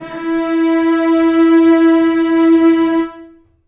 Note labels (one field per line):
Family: string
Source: acoustic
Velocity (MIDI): 75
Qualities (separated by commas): reverb